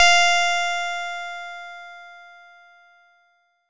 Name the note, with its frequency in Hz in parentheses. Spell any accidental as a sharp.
F5 (698.5 Hz)